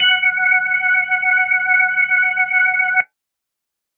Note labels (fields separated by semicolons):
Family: organ; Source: electronic; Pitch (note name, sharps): F#5; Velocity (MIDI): 50